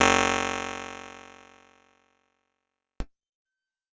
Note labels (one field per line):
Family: keyboard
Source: electronic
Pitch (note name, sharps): F#1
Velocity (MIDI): 25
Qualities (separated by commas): bright, fast decay